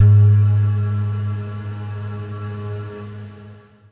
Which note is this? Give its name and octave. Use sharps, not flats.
G#2